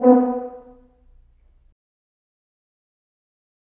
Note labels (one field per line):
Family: brass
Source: acoustic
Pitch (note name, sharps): B3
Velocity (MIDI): 25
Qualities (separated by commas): dark, fast decay, percussive, reverb